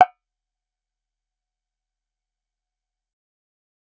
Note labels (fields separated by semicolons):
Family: bass; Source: synthesizer; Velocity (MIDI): 25; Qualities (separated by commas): fast decay, percussive